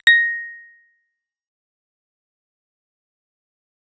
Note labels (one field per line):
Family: bass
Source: synthesizer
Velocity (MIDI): 75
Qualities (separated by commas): fast decay, percussive